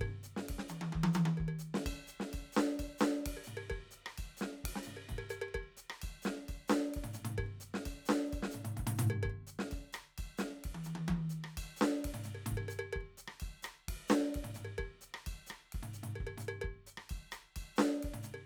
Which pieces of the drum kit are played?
ride, ride bell, hi-hat pedal, percussion, snare, cross-stick, high tom, mid tom and kick